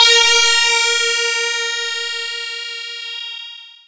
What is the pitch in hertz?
466.2 Hz